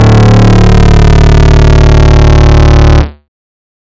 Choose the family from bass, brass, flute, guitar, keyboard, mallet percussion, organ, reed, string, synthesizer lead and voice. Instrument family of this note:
bass